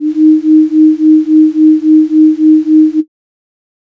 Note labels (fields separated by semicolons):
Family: flute; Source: synthesizer; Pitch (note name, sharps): D#4; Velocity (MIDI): 50